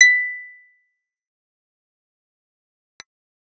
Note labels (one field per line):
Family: bass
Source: synthesizer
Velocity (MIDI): 127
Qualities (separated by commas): fast decay, percussive